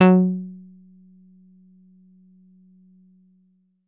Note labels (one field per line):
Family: guitar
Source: synthesizer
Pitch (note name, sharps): F#3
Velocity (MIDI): 75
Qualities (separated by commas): percussive